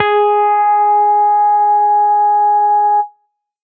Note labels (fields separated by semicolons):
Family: bass; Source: synthesizer; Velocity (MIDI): 127